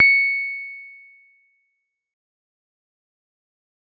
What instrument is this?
electronic keyboard